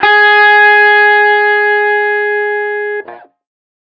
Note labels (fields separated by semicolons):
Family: guitar; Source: electronic; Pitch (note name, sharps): G#4; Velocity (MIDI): 100; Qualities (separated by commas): distorted